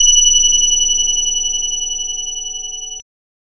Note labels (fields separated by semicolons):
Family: bass; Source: synthesizer; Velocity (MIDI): 75; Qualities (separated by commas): bright, distorted, multiphonic